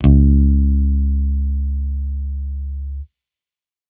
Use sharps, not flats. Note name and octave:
C#2